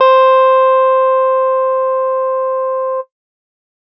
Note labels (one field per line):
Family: guitar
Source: electronic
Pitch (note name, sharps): C5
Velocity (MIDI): 50